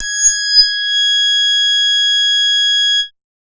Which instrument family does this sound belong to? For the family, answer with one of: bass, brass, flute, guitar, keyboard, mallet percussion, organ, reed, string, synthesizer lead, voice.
bass